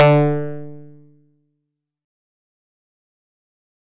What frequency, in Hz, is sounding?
146.8 Hz